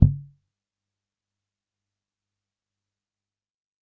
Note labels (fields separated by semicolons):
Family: bass; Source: electronic; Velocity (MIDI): 25; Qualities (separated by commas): fast decay, percussive